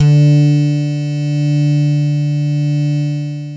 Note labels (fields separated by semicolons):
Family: guitar; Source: synthesizer; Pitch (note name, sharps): D3; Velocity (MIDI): 127; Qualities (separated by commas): long release